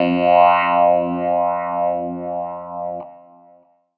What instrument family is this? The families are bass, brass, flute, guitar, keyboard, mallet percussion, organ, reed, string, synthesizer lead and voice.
keyboard